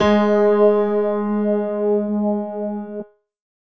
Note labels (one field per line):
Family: keyboard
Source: electronic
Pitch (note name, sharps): G#3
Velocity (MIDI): 100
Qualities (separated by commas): reverb